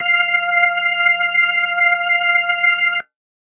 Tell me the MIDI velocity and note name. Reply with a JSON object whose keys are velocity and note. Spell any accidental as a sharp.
{"velocity": 50, "note": "F5"}